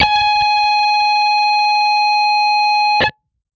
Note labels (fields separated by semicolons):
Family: guitar; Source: electronic; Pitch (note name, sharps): G#5; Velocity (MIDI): 127; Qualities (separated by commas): distorted